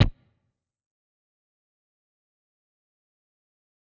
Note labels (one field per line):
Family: guitar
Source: electronic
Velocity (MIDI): 25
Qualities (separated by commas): distorted, fast decay, percussive